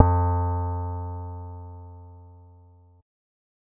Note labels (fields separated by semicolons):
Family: bass; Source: synthesizer; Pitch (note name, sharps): F2; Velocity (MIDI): 100